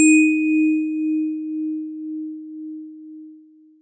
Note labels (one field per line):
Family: mallet percussion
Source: acoustic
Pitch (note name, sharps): D#4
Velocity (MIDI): 100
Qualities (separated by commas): long release